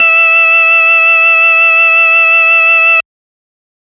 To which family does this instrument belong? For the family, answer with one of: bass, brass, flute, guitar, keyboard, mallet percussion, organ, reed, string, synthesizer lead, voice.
organ